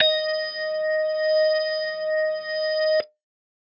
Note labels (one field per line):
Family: organ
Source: electronic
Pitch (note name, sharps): D#5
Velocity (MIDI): 50